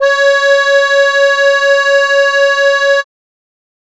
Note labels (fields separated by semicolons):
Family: keyboard; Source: acoustic; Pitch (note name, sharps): C#5; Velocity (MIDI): 50